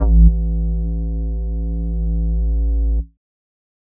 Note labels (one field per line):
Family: flute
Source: synthesizer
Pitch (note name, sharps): A1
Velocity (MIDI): 50